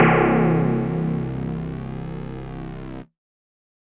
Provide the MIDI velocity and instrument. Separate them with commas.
50, electronic mallet percussion instrument